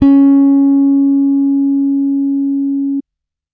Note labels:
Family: bass; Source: electronic; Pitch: C#4; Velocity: 50

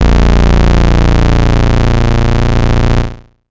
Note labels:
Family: bass; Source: synthesizer; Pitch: A#0; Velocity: 100; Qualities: bright, distorted

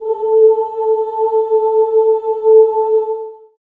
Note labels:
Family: voice; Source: acoustic; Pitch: A4; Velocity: 100; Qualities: long release, reverb

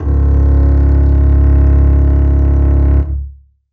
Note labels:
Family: string; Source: acoustic; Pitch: C#1; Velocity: 127; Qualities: reverb

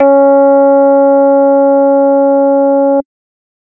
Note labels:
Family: organ; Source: electronic; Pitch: C#4; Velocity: 100

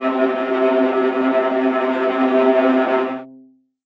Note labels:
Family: string; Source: acoustic; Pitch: C3; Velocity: 50; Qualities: non-linear envelope, reverb

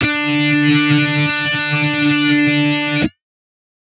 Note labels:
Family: guitar; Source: synthesizer; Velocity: 100

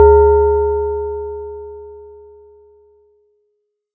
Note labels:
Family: mallet percussion; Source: acoustic; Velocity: 50

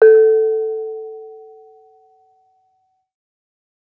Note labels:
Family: mallet percussion; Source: acoustic; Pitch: A4; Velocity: 25

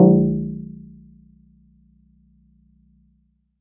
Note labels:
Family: mallet percussion; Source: acoustic; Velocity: 50

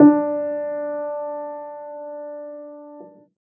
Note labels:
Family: keyboard; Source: acoustic; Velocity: 50; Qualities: reverb

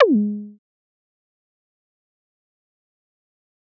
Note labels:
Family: bass; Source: synthesizer; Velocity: 50; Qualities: fast decay, percussive

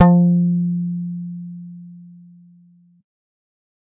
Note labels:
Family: bass; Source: synthesizer; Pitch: F3; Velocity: 25

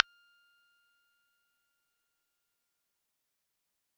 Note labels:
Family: bass; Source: synthesizer; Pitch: F6; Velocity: 75; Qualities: fast decay, percussive

